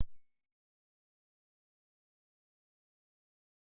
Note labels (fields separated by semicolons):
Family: bass; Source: synthesizer; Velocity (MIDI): 75; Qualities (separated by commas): fast decay, percussive